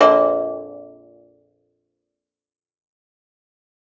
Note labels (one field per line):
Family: guitar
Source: acoustic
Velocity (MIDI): 25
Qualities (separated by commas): fast decay